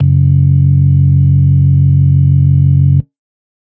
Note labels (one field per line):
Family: organ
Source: electronic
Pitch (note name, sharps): F#1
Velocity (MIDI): 50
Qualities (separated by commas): dark